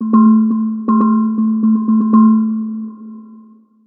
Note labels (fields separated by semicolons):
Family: mallet percussion; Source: synthesizer; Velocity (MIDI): 25; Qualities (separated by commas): long release, multiphonic, percussive, tempo-synced